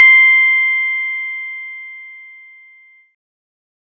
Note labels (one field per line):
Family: bass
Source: synthesizer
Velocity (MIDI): 50